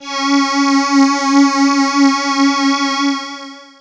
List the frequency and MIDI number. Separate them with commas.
277.2 Hz, 61